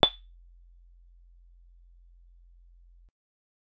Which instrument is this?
acoustic guitar